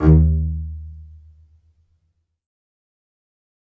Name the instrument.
acoustic string instrument